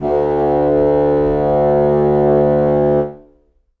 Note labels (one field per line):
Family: reed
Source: acoustic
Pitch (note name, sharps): D2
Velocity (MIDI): 50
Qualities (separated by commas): reverb